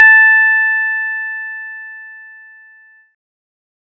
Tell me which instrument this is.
synthesizer bass